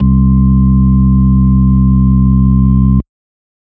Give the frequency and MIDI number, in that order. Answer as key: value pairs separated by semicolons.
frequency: 65.41 Hz; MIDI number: 36